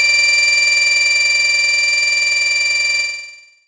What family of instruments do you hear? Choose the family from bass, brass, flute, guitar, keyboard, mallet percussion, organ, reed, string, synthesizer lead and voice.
bass